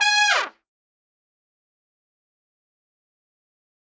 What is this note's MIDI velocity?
50